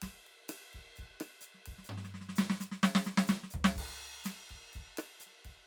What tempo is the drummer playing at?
127 BPM